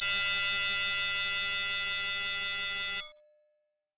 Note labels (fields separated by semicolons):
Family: mallet percussion; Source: electronic; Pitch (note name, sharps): F6; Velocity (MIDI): 100; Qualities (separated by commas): long release